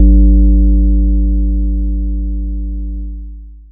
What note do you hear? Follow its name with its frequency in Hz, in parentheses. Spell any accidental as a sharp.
G#1 (51.91 Hz)